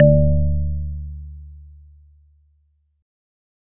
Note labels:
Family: organ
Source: electronic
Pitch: D2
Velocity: 75

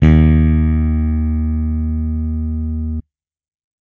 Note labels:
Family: bass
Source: electronic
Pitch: D#2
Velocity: 127

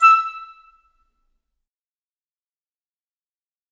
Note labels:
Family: flute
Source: acoustic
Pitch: E6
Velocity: 75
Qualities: fast decay, percussive, reverb

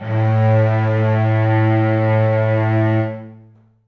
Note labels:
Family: string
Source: acoustic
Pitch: A2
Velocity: 75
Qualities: long release, reverb

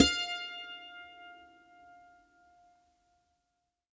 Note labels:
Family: guitar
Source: acoustic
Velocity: 50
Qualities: bright, reverb

